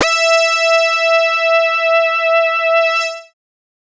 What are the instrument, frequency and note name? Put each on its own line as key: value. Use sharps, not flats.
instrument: synthesizer bass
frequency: 659.3 Hz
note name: E5